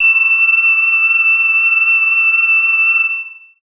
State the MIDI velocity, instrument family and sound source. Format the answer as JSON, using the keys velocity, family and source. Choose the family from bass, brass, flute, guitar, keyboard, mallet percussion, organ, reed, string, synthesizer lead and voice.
{"velocity": 75, "family": "voice", "source": "synthesizer"}